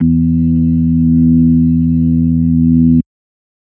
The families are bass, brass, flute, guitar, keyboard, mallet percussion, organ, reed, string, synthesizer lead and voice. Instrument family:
organ